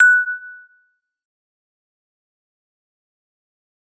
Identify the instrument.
acoustic mallet percussion instrument